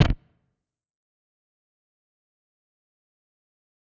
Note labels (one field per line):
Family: guitar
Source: electronic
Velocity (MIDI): 75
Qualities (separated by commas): bright, distorted, fast decay, percussive